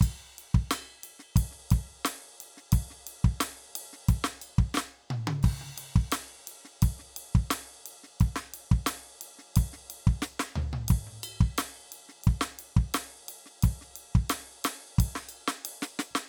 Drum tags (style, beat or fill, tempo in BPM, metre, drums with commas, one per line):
rock
beat
88 BPM
4/4
crash, ride, ride bell, snare, high tom, mid tom, floor tom, kick